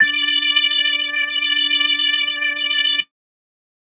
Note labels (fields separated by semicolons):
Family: organ; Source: electronic; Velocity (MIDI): 100; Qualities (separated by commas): bright